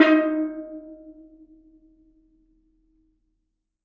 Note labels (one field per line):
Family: mallet percussion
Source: acoustic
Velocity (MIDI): 127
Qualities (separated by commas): reverb